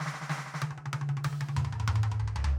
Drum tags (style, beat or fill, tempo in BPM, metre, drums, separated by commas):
rock, fill, 93 BPM, 4/4, crash, snare, high tom, mid tom, floor tom, kick